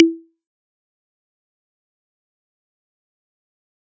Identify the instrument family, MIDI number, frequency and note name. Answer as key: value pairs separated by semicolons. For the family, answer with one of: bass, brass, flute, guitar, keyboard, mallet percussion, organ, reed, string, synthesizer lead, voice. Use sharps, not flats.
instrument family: mallet percussion; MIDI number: 64; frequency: 329.6 Hz; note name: E4